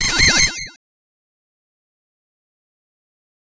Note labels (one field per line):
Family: bass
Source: synthesizer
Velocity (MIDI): 100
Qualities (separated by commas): bright, distorted, fast decay, multiphonic